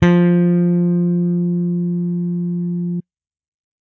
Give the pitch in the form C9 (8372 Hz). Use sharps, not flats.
F3 (174.6 Hz)